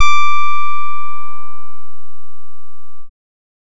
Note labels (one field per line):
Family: bass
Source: synthesizer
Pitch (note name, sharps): D6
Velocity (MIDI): 50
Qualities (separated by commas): distorted